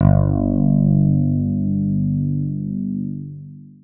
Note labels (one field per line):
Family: guitar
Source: electronic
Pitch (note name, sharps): G1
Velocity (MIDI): 25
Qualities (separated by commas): long release